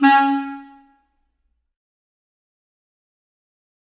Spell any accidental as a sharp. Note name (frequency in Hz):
C#4 (277.2 Hz)